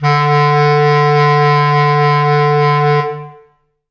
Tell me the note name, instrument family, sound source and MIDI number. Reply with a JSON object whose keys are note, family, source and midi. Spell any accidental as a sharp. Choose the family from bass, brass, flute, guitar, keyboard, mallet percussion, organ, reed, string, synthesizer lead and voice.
{"note": "D3", "family": "reed", "source": "acoustic", "midi": 50}